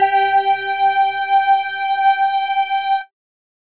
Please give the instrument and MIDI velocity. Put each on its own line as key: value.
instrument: electronic mallet percussion instrument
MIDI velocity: 127